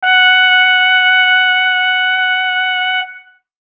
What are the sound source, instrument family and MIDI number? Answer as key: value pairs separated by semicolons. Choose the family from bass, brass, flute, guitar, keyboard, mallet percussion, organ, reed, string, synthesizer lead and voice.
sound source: acoustic; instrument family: brass; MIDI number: 78